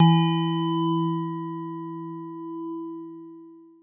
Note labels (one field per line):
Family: mallet percussion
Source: acoustic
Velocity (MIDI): 127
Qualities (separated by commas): long release